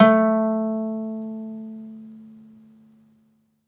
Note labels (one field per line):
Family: guitar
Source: acoustic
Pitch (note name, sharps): A3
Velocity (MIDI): 127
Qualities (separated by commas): reverb